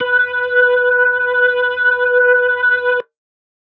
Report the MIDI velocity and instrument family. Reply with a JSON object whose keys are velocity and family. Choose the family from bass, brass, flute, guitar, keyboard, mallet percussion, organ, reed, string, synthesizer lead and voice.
{"velocity": 100, "family": "organ"}